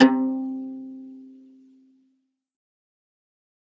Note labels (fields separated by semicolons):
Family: string; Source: acoustic; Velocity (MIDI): 127; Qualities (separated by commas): fast decay, reverb